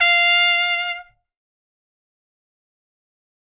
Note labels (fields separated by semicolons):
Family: brass; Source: acoustic; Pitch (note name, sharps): F5; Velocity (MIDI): 50; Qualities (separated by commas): bright, fast decay